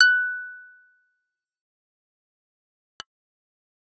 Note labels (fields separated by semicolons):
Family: bass; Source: synthesizer; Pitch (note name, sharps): F#6; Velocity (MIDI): 100; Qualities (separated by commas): fast decay, percussive